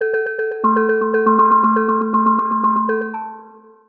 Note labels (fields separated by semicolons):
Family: mallet percussion; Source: synthesizer; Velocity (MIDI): 75; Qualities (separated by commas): long release, multiphonic, percussive, tempo-synced